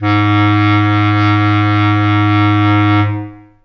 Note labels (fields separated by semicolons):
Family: reed; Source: acoustic; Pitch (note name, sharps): G#2; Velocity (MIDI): 100; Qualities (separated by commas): long release, reverb